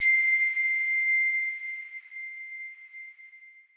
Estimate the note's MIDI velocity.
127